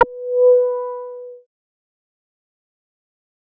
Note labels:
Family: bass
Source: synthesizer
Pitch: B4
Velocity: 100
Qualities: distorted, fast decay

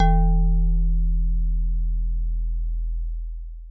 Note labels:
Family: mallet percussion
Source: acoustic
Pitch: E1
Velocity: 100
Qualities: long release

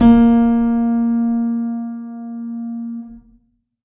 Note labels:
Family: keyboard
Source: acoustic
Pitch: A#3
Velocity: 100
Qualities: reverb

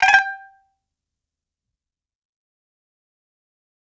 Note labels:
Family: guitar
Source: acoustic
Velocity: 25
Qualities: fast decay, percussive, reverb

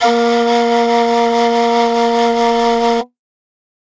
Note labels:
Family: flute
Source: acoustic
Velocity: 75

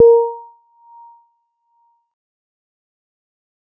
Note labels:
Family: mallet percussion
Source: electronic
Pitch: A#4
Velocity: 25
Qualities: fast decay, percussive

